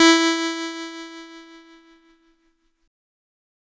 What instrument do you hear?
electronic keyboard